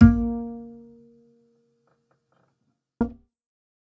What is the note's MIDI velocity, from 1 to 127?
50